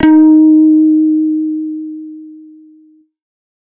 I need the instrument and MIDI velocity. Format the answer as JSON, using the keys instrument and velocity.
{"instrument": "synthesizer bass", "velocity": 50}